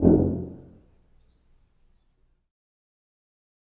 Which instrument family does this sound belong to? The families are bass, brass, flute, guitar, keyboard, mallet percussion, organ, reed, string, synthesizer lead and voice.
brass